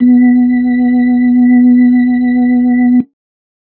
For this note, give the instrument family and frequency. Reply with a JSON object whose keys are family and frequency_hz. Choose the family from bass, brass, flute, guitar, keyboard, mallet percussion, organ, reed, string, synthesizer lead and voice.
{"family": "organ", "frequency_hz": 246.9}